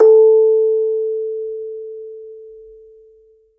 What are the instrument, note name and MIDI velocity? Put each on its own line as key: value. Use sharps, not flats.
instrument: acoustic mallet percussion instrument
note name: A4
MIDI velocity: 100